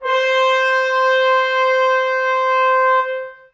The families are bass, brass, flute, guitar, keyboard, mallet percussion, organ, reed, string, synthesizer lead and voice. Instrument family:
brass